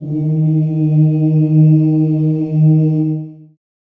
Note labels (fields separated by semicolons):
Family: voice; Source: acoustic; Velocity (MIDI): 50; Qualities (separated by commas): long release, reverb